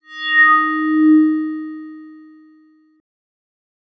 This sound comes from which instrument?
electronic mallet percussion instrument